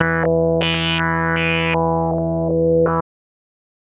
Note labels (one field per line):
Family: bass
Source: synthesizer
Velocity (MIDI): 100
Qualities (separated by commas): tempo-synced